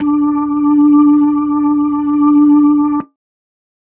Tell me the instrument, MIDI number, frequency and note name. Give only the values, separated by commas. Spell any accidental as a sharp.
electronic organ, 62, 293.7 Hz, D4